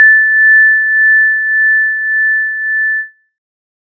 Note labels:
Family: synthesizer lead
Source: synthesizer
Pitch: A6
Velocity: 25

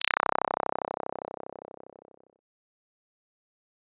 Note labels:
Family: bass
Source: synthesizer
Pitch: C1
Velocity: 25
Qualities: bright, distorted, fast decay

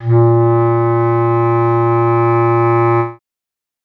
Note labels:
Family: reed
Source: acoustic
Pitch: A#2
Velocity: 100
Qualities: dark

